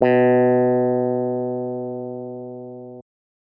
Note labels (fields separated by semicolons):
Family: keyboard; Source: electronic; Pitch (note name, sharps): B2; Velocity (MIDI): 75